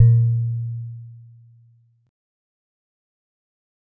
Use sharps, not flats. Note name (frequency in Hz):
A#2 (116.5 Hz)